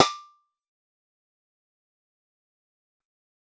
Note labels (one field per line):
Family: guitar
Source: synthesizer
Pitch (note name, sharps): D6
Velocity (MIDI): 25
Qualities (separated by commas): fast decay, percussive